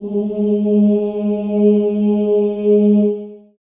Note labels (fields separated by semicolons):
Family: voice; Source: acoustic; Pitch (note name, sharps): G#3; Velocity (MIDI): 25; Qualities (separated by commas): reverb